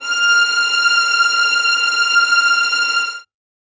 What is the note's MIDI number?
89